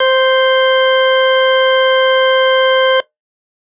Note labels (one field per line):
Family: organ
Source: electronic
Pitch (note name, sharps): C5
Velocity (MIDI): 25